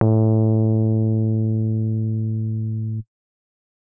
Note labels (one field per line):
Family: keyboard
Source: electronic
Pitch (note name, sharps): A2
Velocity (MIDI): 100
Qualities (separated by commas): dark, distorted